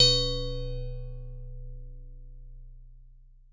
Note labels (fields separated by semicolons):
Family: mallet percussion; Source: acoustic; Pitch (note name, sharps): B0; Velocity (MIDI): 127